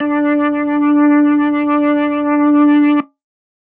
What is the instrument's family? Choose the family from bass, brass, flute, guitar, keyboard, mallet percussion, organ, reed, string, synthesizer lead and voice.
organ